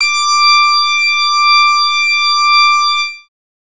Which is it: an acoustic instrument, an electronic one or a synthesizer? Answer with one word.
synthesizer